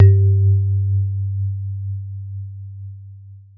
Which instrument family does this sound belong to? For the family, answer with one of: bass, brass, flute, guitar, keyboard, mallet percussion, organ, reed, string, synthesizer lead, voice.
mallet percussion